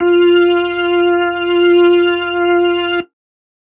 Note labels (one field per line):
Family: keyboard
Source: electronic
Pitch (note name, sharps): F4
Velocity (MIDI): 127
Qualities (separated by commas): distorted